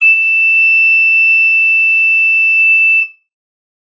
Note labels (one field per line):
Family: flute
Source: acoustic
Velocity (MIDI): 100